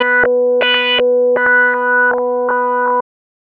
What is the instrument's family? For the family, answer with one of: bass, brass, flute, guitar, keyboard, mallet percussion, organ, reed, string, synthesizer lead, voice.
bass